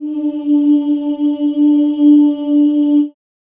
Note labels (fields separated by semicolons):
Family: voice; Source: acoustic; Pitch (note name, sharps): D4; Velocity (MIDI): 127; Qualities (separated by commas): dark, reverb